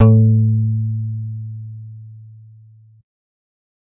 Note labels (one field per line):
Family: bass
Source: synthesizer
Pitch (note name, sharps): A2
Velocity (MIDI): 100